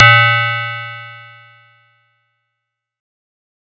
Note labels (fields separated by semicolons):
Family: mallet percussion; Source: acoustic; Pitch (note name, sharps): A#2; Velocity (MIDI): 127; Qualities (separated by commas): bright